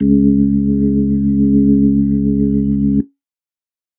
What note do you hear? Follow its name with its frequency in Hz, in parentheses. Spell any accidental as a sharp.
C#2 (69.3 Hz)